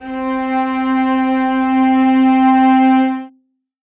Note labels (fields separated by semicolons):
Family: string; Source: acoustic; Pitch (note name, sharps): C4; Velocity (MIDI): 50; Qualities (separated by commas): reverb